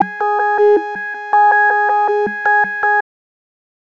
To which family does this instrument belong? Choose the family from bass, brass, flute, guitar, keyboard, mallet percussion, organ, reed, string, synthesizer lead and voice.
bass